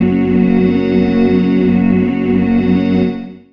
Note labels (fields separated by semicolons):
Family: organ; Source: electronic; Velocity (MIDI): 25; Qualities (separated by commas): long release, reverb